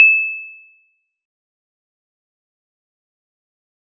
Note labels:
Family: mallet percussion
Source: acoustic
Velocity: 25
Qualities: bright, fast decay, percussive

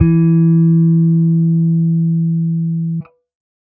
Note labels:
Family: bass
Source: electronic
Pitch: E3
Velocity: 75

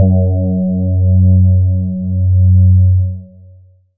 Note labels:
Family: voice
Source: synthesizer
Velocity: 127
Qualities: dark, long release

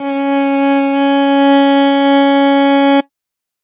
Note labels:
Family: string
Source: acoustic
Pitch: C#4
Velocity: 50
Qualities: bright

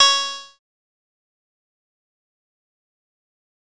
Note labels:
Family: bass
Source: synthesizer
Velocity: 100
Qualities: bright, distorted, fast decay, percussive

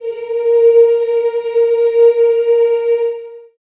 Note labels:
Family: voice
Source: acoustic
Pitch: A#4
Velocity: 50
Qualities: long release, reverb

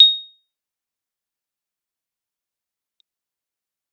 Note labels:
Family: keyboard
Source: electronic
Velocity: 50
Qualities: bright, fast decay, percussive

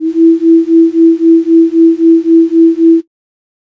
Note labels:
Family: flute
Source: synthesizer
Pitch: E4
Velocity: 75

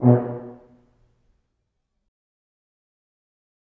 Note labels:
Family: brass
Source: acoustic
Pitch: B2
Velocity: 50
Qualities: dark, fast decay, percussive, reverb

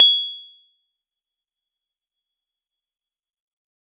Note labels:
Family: keyboard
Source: electronic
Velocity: 100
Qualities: fast decay, percussive

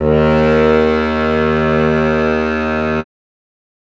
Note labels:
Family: keyboard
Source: acoustic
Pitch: D#2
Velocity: 50

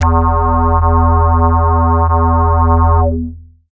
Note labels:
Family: bass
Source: synthesizer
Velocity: 127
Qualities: distorted, long release, multiphonic

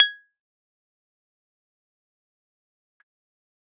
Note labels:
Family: keyboard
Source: electronic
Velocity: 75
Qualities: fast decay, percussive

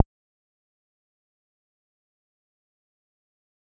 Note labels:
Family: bass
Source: synthesizer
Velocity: 100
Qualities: fast decay, percussive

